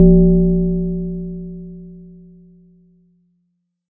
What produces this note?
acoustic mallet percussion instrument